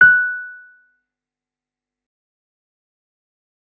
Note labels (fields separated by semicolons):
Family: keyboard; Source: electronic; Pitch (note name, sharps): F#6; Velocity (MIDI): 100; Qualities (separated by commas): fast decay, percussive